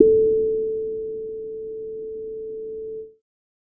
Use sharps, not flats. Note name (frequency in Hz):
A4 (440 Hz)